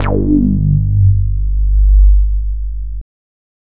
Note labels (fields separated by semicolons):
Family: bass; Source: synthesizer; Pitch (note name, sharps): G1; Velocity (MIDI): 50; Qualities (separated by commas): distorted